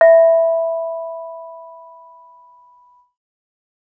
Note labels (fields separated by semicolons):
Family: mallet percussion; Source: acoustic; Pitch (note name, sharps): E5; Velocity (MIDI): 25